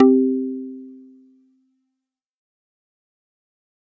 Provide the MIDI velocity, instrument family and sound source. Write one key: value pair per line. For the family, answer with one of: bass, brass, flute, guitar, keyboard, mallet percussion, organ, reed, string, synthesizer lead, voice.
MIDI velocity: 127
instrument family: mallet percussion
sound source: acoustic